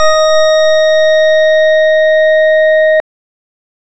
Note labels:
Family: organ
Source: electronic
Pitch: D#5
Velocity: 127

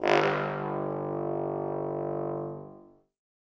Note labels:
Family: brass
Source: acoustic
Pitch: G1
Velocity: 75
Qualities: bright, reverb

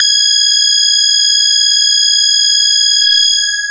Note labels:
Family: bass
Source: synthesizer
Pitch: G#6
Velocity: 127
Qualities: bright, distorted, long release

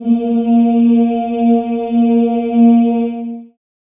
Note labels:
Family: voice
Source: acoustic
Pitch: A#3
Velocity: 127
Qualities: dark, long release, reverb

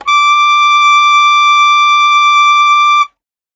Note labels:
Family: reed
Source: acoustic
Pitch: D6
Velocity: 25

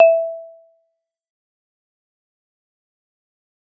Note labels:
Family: mallet percussion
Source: acoustic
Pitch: E5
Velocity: 100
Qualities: fast decay, percussive

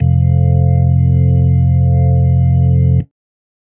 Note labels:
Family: organ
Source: electronic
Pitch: F1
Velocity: 50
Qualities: dark

